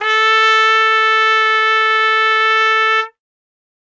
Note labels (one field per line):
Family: brass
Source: acoustic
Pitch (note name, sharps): A4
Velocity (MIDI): 75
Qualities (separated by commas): bright